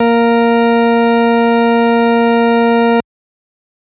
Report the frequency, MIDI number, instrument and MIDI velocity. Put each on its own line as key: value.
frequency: 233.1 Hz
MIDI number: 58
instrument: electronic organ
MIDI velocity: 25